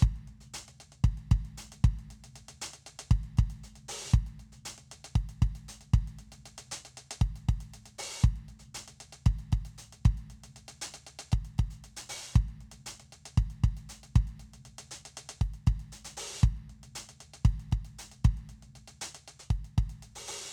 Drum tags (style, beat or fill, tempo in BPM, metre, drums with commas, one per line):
funk
beat
117 BPM
4/4
closed hi-hat, open hi-hat, hi-hat pedal, kick